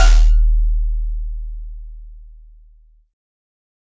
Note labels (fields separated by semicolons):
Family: keyboard; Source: synthesizer; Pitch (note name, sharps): D#1; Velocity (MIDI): 127